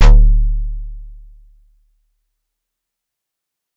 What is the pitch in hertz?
36.71 Hz